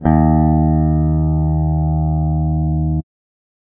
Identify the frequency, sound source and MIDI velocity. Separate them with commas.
77.78 Hz, electronic, 25